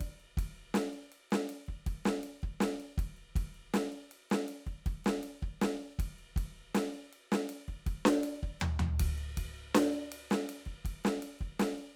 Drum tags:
funk, beat, 80 BPM, 4/4, ride, hi-hat pedal, snare, floor tom, kick

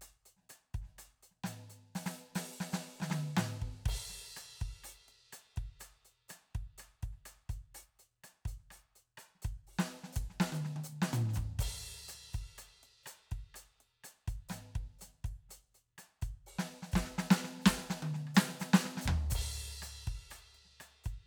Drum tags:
cha-cha, beat, 124 BPM, 4/4, crash, closed hi-hat, open hi-hat, hi-hat pedal, snare, cross-stick, high tom, mid tom, floor tom, kick

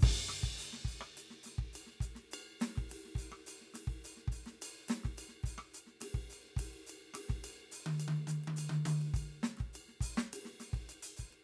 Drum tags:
Afro-Cuban, beat, 105 BPM, 4/4, ride, ride bell, closed hi-hat, open hi-hat, hi-hat pedal, snare, cross-stick, high tom, kick

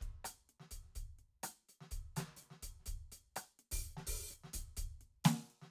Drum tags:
Middle Eastern, beat, 126 BPM, 4/4, closed hi-hat, open hi-hat, hi-hat pedal, snare, cross-stick, kick

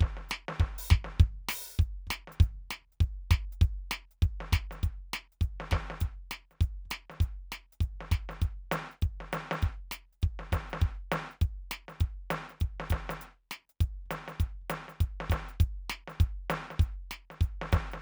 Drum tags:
rockabilly, beat, 200 BPM, 4/4, closed hi-hat, open hi-hat, hi-hat pedal, snare, kick

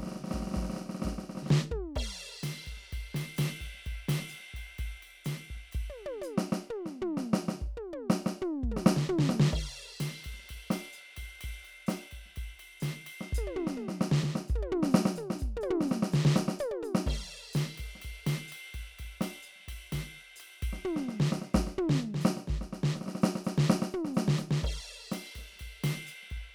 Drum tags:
bossa nova, beat, 127 BPM, 4/4, crash, ride, ride bell, hi-hat pedal, snare, high tom, mid tom, floor tom, kick

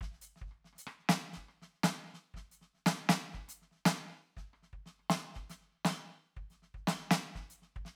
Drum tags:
songo, beat, 120 BPM, 4/4, crash, hi-hat pedal, snare, cross-stick, kick

